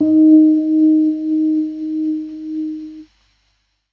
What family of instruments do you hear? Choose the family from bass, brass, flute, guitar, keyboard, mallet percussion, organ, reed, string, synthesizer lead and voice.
keyboard